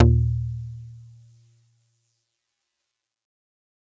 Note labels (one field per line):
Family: mallet percussion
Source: acoustic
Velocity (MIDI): 25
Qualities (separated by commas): multiphonic